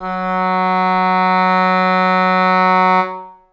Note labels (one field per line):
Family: reed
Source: acoustic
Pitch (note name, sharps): F#3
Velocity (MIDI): 127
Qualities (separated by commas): reverb